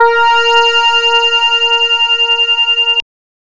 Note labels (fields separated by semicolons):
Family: bass; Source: synthesizer; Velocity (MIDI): 100; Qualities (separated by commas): distorted, multiphonic